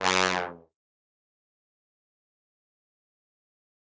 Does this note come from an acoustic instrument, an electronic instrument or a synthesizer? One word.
acoustic